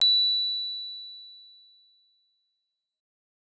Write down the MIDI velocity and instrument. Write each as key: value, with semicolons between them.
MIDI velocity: 50; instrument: electronic keyboard